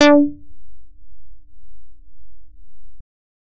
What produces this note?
synthesizer bass